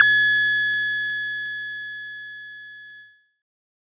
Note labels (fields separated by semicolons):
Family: bass; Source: synthesizer; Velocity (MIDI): 50; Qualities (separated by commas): bright, distorted